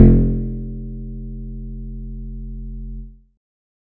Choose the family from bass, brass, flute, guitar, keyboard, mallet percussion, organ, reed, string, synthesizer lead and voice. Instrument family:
guitar